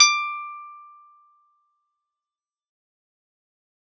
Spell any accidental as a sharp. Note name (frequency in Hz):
D6 (1175 Hz)